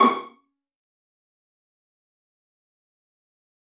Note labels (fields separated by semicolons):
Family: string; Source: acoustic; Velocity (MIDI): 50; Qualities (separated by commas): fast decay, percussive, reverb